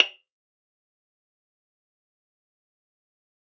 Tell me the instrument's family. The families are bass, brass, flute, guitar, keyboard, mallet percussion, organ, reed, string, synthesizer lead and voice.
string